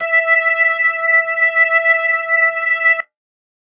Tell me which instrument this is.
electronic organ